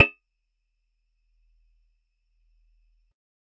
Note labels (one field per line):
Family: guitar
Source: acoustic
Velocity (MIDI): 100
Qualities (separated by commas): percussive